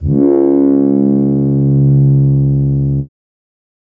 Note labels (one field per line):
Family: keyboard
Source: synthesizer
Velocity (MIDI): 50